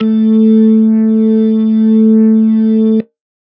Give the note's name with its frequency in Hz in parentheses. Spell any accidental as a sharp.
A3 (220 Hz)